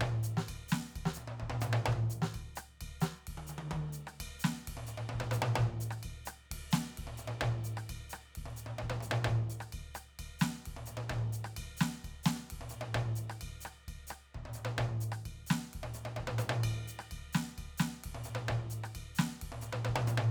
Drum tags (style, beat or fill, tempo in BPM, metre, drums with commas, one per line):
Dominican merengue
beat
130 BPM
4/4
ride, ride bell, hi-hat pedal, snare, cross-stick, high tom, mid tom, kick